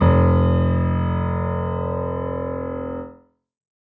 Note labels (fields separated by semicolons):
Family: keyboard; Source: acoustic; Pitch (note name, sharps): F1; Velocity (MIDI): 100; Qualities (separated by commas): reverb